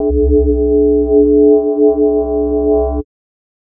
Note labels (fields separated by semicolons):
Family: mallet percussion; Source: synthesizer; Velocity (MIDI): 50; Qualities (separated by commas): multiphonic, non-linear envelope